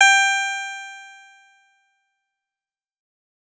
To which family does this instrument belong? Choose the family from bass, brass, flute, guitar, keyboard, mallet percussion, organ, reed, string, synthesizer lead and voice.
guitar